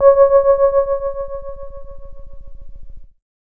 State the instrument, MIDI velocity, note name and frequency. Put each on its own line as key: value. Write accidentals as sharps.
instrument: electronic keyboard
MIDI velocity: 50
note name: C#5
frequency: 554.4 Hz